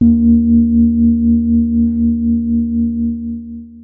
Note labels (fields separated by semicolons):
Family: keyboard; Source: electronic; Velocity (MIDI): 25; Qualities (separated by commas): dark, long release, reverb